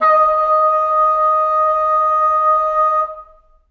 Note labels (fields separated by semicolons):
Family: reed; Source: acoustic; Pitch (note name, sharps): D#5; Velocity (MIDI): 25; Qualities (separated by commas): reverb